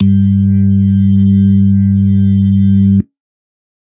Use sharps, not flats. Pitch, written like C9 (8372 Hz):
G2 (98 Hz)